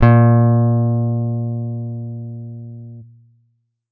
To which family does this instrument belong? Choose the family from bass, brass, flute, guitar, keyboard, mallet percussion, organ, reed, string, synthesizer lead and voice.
guitar